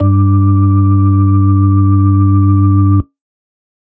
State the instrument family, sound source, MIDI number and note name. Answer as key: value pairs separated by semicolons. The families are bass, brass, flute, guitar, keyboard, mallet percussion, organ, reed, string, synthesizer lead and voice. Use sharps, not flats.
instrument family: organ; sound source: electronic; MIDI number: 43; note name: G2